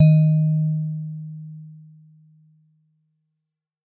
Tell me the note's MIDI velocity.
75